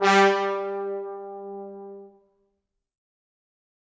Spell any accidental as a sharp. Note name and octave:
G3